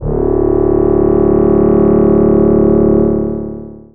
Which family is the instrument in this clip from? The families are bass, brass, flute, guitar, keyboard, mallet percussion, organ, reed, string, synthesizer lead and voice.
voice